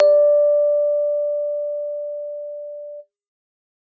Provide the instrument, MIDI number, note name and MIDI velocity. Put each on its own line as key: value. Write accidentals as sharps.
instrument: acoustic keyboard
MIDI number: 74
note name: D5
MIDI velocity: 127